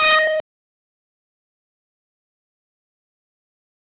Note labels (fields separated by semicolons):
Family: bass; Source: synthesizer; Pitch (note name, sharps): D#5; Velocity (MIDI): 75; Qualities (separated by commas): bright, distorted, fast decay, percussive